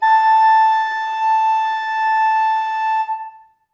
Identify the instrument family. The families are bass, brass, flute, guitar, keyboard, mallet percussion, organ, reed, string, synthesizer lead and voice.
flute